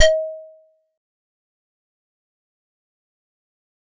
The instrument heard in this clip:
acoustic keyboard